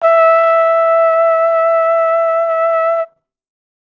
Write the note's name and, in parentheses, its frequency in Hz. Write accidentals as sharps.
E5 (659.3 Hz)